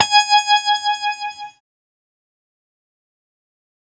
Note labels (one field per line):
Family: keyboard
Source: synthesizer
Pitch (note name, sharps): G#5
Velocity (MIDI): 50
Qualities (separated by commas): bright, distorted, fast decay